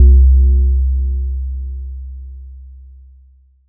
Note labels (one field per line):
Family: mallet percussion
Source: electronic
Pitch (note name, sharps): C2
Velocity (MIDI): 25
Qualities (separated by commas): multiphonic